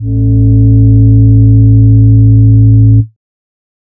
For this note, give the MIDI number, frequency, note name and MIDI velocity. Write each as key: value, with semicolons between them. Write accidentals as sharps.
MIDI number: 33; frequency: 55 Hz; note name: A1; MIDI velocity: 75